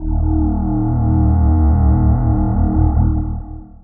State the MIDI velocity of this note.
25